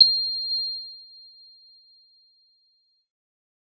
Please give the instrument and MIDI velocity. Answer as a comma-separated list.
electronic keyboard, 25